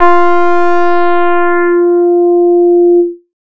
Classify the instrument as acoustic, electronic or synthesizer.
synthesizer